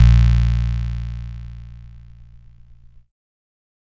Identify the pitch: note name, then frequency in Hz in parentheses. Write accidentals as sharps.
A#1 (58.27 Hz)